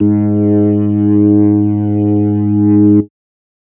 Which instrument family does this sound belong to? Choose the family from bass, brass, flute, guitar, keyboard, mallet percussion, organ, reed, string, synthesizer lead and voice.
organ